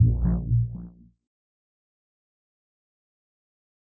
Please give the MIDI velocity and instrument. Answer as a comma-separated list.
25, electronic keyboard